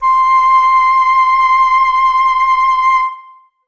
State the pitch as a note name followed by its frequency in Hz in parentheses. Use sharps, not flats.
C6 (1047 Hz)